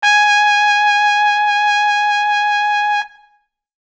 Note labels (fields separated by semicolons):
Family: brass; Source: acoustic; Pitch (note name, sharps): G#5; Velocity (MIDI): 100